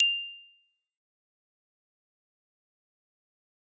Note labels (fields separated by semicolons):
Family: mallet percussion; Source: acoustic; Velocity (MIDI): 25; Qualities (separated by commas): bright, fast decay, percussive